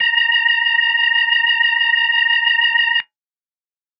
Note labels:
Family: organ; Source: electronic; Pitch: A#5; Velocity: 127

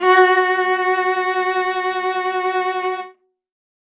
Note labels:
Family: string; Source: acoustic; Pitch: F#4; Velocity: 127; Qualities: reverb

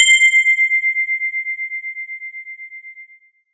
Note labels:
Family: guitar; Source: synthesizer; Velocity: 100; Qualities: bright

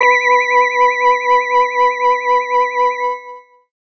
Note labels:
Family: organ; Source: electronic; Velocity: 100; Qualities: distorted

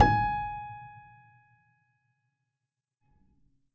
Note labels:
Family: keyboard; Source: acoustic; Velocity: 100; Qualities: reverb

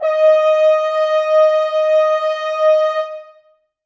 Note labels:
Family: brass; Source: acoustic; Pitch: D#5; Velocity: 127; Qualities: reverb

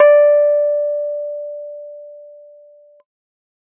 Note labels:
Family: keyboard; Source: electronic; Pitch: D5; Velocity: 127

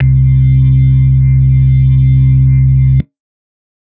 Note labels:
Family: organ; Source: electronic; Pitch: C2; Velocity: 50; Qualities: dark

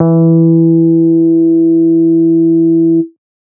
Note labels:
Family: bass; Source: synthesizer; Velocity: 127

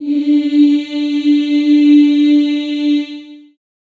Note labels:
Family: voice; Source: acoustic; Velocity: 127; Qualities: long release, reverb

